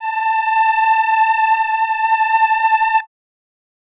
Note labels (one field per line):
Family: reed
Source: acoustic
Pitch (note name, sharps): A5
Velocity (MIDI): 127